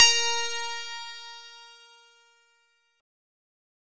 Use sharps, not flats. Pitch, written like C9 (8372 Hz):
A#4 (466.2 Hz)